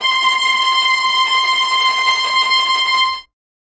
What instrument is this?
acoustic string instrument